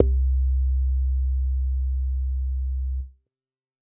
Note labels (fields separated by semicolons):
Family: bass; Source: synthesizer; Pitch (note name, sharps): C2; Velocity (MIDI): 25; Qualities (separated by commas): distorted